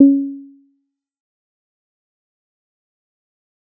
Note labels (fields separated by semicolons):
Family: bass; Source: synthesizer; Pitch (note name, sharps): C#4; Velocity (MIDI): 25; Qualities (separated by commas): dark, fast decay, percussive